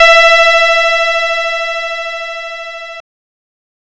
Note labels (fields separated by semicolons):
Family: guitar; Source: synthesizer; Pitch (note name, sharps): E5; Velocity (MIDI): 25; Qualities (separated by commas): bright, distorted